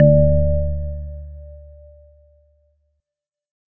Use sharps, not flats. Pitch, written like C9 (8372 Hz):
D2 (73.42 Hz)